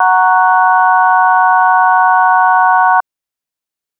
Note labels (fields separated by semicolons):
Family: organ; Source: electronic; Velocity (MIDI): 127